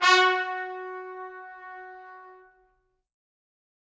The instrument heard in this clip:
acoustic brass instrument